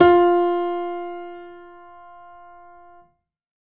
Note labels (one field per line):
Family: keyboard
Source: acoustic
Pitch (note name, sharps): F4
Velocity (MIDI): 127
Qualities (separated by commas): reverb